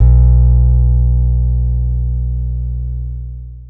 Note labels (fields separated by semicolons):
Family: guitar; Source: acoustic; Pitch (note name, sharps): B1; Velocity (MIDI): 75; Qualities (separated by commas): dark, long release